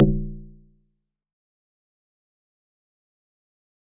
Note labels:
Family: mallet percussion; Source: acoustic; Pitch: A#0; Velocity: 75; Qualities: fast decay, percussive

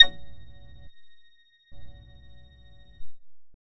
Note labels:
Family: bass; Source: synthesizer; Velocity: 50; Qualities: long release

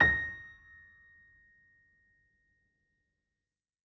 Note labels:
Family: keyboard; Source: acoustic; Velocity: 75; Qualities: percussive

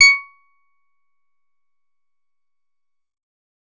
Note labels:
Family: bass; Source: synthesizer; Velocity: 127; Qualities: distorted, percussive

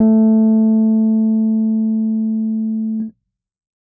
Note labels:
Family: keyboard; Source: electronic; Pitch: A3; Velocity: 50; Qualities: dark

